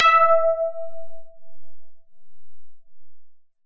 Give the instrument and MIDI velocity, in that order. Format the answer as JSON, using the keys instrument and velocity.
{"instrument": "synthesizer lead", "velocity": 100}